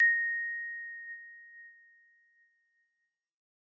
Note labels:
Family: keyboard; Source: electronic; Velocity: 50; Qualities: bright

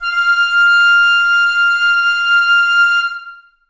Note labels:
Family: flute; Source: acoustic; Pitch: F6; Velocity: 50; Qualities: reverb

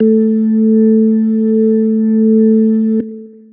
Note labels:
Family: organ; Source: electronic; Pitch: A3; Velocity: 127; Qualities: dark, long release

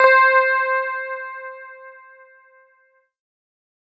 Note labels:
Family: guitar; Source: electronic; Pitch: C5; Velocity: 25

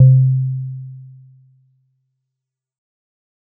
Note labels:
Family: mallet percussion; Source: acoustic; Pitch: C3; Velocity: 50; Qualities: dark, fast decay

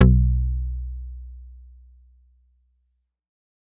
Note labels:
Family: guitar; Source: electronic; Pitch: B1; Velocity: 50

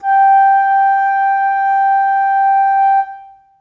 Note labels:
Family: flute; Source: acoustic; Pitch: G5; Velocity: 50; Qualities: reverb

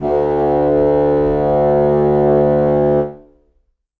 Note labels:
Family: reed; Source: acoustic; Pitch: D2; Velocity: 25; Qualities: reverb

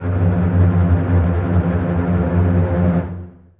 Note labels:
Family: string; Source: acoustic; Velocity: 100; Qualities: non-linear envelope, reverb

